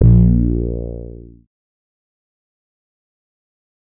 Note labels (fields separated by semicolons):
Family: bass; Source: synthesizer; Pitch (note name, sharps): A#1; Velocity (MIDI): 50; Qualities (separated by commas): distorted, fast decay